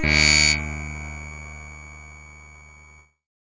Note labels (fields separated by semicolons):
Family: keyboard; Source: synthesizer; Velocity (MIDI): 100; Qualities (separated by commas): bright, distorted